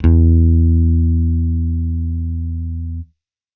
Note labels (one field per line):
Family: bass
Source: electronic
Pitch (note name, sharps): E2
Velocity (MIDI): 100